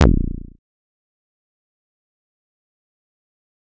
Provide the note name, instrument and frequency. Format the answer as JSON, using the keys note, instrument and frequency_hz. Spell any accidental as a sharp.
{"note": "A#0", "instrument": "synthesizer bass", "frequency_hz": 29.14}